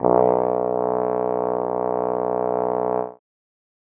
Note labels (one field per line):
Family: brass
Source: acoustic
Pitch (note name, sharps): B1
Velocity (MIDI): 50